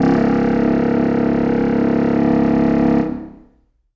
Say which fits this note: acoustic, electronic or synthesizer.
acoustic